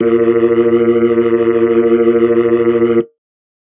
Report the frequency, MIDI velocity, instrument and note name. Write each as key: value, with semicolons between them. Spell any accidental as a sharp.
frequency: 116.5 Hz; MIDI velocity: 50; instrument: electronic organ; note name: A#2